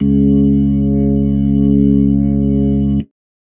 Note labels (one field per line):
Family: organ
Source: electronic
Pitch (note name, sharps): C#2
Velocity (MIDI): 50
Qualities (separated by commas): dark